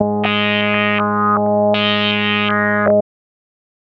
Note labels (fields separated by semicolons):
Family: bass; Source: synthesizer; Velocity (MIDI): 127; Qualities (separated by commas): tempo-synced